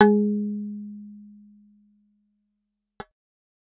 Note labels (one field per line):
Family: bass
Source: synthesizer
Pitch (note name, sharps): G#3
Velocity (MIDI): 100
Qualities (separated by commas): fast decay